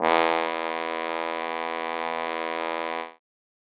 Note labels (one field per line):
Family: brass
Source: acoustic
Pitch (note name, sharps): E2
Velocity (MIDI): 127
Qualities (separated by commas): bright